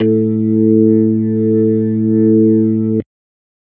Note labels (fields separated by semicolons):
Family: organ; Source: electronic; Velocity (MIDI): 50